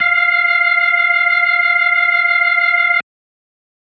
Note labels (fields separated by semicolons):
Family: organ; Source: electronic; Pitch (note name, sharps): F5; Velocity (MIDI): 75